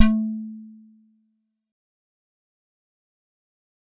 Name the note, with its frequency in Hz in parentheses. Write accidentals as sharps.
A3 (220 Hz)